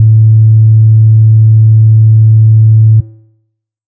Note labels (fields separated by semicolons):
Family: bass; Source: synthesizer; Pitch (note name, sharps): A2; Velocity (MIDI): 127; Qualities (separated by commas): dark